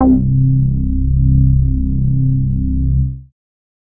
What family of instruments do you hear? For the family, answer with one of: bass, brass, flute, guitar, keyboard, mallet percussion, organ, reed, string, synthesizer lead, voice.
bass